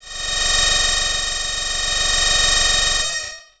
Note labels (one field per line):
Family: bass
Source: synthesizer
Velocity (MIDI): 127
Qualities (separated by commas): tempo-synced